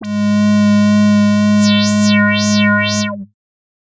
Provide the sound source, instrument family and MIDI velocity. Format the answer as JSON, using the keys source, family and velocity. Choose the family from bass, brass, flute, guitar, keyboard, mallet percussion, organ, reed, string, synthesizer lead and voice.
{"source": "synthesizer", "family": "bass", "velocity": 127}